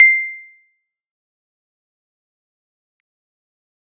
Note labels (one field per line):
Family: keyboard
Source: electronic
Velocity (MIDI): 127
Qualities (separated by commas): fast decay, percussive